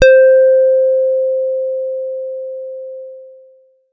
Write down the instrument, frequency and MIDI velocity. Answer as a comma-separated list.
electronic guitar, 523.3 Hz, 25